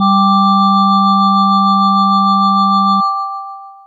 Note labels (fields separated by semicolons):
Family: mallet percussion; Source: electronic; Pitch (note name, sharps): G3; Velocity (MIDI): 50; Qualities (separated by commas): long release